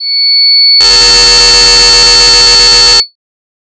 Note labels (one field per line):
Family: voice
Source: synthesizer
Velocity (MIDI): 100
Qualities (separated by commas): bright